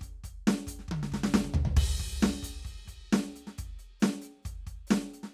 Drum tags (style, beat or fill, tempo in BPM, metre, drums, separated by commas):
rock, beat, 135 BPM, 4/4, crash, closed hi-hat, open hi-hat, hi-hat pedal, snare, high tom, floor tom, kick